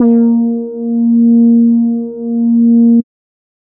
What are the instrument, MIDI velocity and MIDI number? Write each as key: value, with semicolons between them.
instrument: synthesizer bass; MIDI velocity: 75; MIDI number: 58